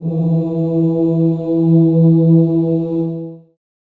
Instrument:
acoustic voice